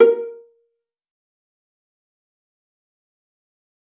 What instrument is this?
acoustic string instrument